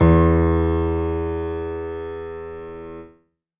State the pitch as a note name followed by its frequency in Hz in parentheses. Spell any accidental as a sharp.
E2 (82.41 Hz)